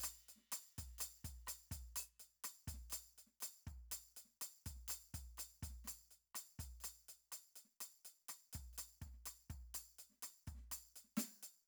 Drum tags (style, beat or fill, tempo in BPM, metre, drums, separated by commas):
cha-cha, beat, 124 BPM, 4/4, percussion, snare, cross-stick, kick